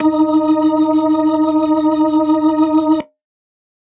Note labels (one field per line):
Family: organ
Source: electronic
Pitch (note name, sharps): D#4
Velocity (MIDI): 127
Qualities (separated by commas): reverb